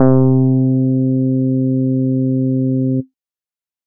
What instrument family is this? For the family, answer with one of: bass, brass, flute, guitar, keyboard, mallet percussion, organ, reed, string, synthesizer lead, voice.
bass